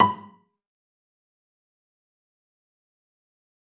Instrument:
acoustic string instrument